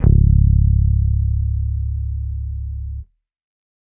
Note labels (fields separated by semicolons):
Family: bass; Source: electronic; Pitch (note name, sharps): C#1; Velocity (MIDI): 100